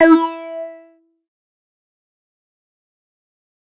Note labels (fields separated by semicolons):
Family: bass; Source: synthesizer; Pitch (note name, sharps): E4; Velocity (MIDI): 75; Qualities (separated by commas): distorted, fast decay